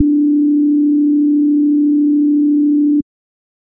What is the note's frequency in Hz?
293.7 Hz